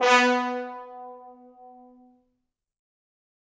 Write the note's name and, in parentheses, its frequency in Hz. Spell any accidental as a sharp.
B3 (246.9 Hz)